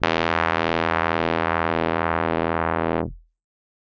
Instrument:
electronic keyboard